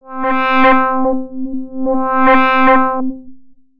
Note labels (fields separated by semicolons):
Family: bass; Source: synthesizer; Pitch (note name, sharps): C4; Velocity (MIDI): 50; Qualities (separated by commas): distorted, long release, tempo-synced